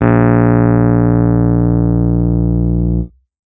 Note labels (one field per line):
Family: keyboard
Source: electronic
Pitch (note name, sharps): A#1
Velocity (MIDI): 127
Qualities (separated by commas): distorted